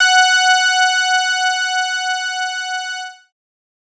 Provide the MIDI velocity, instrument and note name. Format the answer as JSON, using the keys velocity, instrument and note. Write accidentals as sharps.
{"velocity": 100, "instrument": "synthesizer bass", "note": "F#5"}